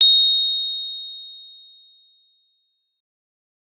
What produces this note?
electronic keyboard